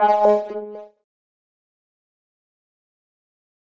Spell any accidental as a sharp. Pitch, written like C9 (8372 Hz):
G#3 (207.7 Hz)